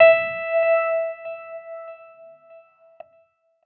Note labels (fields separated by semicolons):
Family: keyboard; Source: electronic; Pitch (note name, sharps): E5; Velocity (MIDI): 25